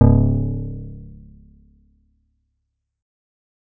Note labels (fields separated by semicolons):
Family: bass; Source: synthesizer; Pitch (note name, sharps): C#1; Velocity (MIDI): 50